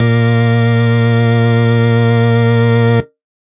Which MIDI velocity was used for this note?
100